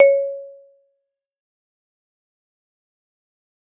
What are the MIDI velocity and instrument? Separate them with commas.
127, acoustic mallet percussion instrument